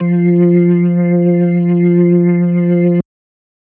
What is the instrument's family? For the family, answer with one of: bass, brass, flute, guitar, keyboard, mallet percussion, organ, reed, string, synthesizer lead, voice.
organ